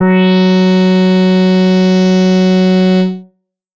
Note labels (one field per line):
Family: bass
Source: synthesizer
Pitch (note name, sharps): F#3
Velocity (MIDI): 25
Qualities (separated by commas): distorted